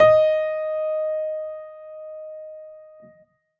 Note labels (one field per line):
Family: keyboard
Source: acoustic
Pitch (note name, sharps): D#5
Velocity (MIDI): 50